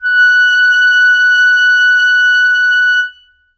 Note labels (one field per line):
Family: reed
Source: acoustic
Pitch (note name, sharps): F#6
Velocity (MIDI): 100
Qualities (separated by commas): reverb